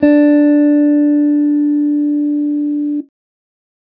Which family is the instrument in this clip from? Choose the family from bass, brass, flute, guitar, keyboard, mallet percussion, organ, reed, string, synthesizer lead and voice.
guitar